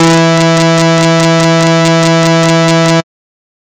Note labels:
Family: bass; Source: synthesizer; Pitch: E3; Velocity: 127; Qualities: bright, distorted

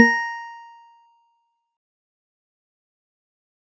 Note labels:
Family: mallet percussion; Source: acoustic; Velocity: 75; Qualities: fast decay, percussive

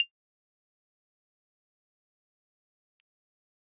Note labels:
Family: keyboard; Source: electronic; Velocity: 50; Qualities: fast decay, percussive

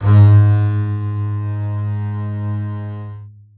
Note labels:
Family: string; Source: acoustic; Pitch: G#2; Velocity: 127; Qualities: long release, reverb

